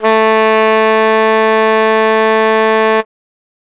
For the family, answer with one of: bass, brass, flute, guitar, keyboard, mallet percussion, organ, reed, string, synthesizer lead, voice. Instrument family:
reed